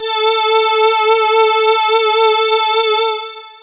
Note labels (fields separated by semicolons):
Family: voice; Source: synthesizer; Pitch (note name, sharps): A4; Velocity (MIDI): 25; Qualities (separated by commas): distorted, long release